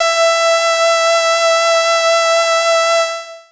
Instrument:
synthesizer voice